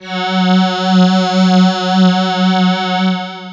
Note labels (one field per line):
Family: voice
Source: synthesizer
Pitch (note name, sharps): F#3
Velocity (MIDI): 25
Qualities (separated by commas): distorted, long release